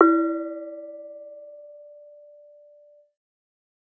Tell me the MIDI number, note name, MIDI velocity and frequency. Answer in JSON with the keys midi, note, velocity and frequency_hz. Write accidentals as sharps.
{"midi": 64, "note": "E4", "velocity": 75, "frequency_hz": 329.6}